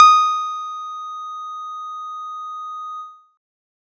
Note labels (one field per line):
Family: guitar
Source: synthesizer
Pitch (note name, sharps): D#6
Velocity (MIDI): 127